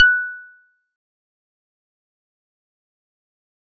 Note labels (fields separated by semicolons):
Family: mallet percussion; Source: acoustic; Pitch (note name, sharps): F#6; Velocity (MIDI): 25; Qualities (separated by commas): fast decay, percussive